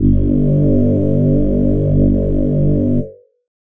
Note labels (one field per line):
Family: voice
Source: synthesizer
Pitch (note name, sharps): G1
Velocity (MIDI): 127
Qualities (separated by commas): multiphonic